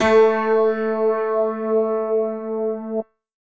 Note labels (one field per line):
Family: keyboard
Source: electronic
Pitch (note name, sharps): A3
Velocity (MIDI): 127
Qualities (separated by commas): reverb